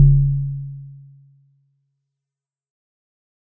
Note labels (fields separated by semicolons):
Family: mallet percussion; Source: acoustic; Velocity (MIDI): 100; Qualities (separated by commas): fast decay